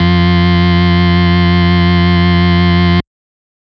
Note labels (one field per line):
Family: organ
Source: electronic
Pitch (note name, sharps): F2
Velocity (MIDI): 25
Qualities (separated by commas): bright, distorted